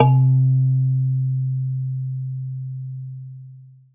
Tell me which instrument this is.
acoustic mallet percussion instrument